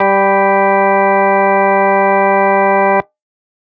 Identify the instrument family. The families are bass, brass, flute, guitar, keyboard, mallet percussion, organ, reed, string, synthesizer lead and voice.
organ